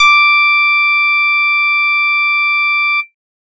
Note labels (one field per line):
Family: bass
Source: synthesizer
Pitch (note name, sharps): D6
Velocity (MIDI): 25